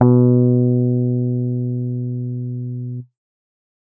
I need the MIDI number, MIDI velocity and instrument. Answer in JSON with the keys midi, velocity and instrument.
{"midi": 47, "velocity": 100, "instrument": "electronic keyboard"}